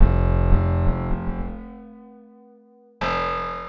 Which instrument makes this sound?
acoustic guitar